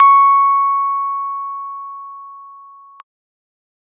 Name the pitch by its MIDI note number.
85